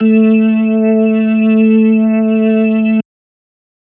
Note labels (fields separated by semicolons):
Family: organ; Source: electronic; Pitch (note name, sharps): A3; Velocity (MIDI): 127; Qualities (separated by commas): distorted